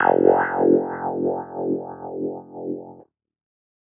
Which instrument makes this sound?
electronic keyboard